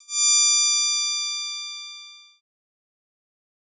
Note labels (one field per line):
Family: bass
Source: synthesizer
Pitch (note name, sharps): D6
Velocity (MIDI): 75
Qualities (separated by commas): fast decay